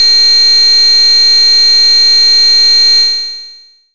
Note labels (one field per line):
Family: bass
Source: synthesizer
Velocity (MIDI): 127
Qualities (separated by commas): bright, distorted, long release